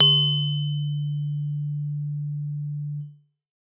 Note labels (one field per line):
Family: keyboard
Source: acoustic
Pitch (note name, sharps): D3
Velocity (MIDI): 100